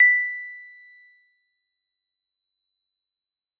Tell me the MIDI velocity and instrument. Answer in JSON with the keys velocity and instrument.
{"velocity": 127, "instrument": "acoustic mallet percussion instrument"}